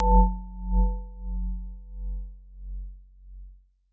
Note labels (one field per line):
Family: mallet percussion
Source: acoustic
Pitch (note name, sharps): F#1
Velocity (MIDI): 127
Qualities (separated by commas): long release, non-linear envelope